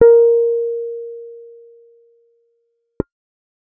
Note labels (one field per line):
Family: bass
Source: synthesizer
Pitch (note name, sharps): A#4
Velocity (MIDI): 25